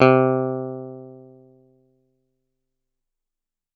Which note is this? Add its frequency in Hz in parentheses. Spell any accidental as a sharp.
C3 (130.8 Hz)